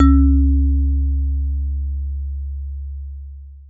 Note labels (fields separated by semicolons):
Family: mallet percussion; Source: acoustic; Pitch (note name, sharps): C#2; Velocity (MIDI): 75; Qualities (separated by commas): dark, long release, reverb